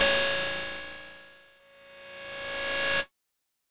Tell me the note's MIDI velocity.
100